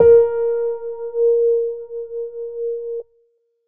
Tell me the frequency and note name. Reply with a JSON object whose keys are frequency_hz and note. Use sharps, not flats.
{"frequency_hz": 466.2, "note": "A#4"}